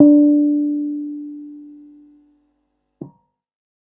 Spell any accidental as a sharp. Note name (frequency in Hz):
D4 (293.7 Hz)